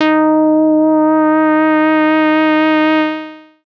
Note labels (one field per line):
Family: bass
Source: synthesizer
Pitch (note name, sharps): D#4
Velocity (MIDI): 75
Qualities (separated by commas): distorted, long release